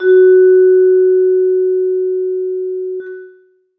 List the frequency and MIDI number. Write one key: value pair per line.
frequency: 370 Hz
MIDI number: 66